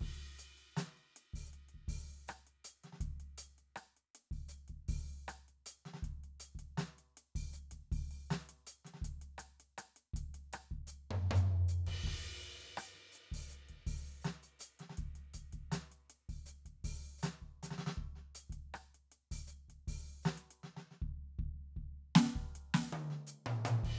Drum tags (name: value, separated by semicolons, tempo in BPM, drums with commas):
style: funk; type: beat; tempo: 80 BPM; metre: 4/4; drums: crash, ride, closed hi-hat, open hi-hat, hi-hat pedal, snare, cross-stick, high tom, mid tom, floor tom, kick